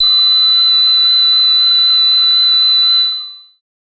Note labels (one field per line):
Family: voice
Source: synthesizer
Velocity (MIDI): 100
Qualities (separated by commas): bright, long release